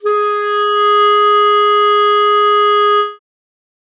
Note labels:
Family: reed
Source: acoustic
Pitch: G#4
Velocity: 127

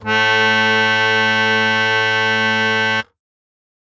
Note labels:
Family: keyboard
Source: acoustic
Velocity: 127

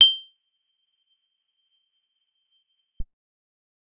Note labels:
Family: guitar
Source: acoustic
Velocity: 75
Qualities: bright, percussive

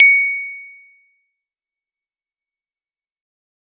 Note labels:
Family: keyboard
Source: electronic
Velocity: 75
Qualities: fast decay, percussive

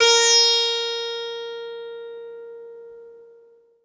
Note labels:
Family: guitar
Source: acoustic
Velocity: 50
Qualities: bright, multiphonic, reverb

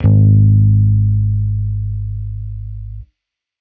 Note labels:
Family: bass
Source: electronic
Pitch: G#1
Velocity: 25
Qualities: distorted

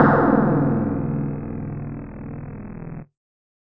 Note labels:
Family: mallet percussion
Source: electronic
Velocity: 50

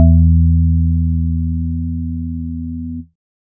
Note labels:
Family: organ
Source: electronic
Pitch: E2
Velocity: 127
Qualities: dark

